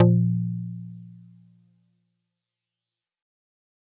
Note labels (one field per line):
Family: mallet percussion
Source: acoustic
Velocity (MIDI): 50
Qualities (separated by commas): multiphonic